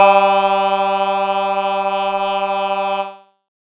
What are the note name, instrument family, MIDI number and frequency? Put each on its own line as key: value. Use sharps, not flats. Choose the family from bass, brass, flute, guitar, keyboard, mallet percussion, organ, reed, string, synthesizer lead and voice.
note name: G3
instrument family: keyboard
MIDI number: 55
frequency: 196 Hz